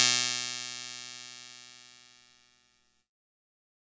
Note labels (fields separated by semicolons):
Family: keyboard; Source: electronic; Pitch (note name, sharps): B2; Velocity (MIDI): 50; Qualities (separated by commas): bright, distorted